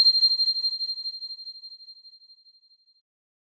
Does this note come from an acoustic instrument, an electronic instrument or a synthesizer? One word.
electronic